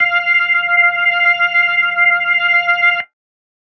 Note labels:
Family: keyboard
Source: electronic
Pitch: F5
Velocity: 75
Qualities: distorted

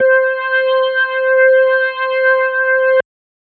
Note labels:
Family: organ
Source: electronic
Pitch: C5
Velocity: 25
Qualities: distorted

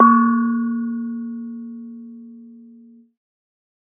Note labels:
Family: mallet percussion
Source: acoustic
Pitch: A#3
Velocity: 75

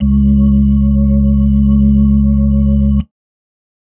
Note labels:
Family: organ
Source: electronic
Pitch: C#2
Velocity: 50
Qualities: dark

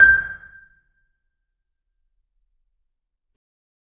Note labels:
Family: mallet percussion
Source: acoustic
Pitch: G6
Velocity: 100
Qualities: percussive, reverb

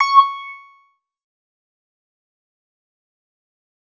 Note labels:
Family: bass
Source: synthesizer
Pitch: C#6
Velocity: 75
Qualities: distorted, fast decay, percussive

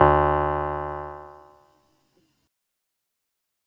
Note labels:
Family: keyboard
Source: electronic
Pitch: D2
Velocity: 127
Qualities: fast decay

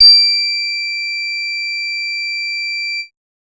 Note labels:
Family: bass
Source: synthesizer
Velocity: 25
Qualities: multiphonic

